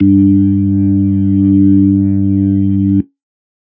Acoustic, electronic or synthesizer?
electronic